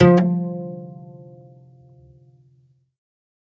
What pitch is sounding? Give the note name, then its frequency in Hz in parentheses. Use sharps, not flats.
F3 (174.6 Hz)